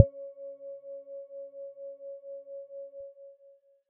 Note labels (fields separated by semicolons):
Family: mallet percussion; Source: electronic; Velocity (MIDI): 25